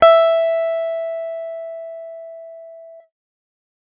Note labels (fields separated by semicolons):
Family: guitar; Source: electronic; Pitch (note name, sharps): E5; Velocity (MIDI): 127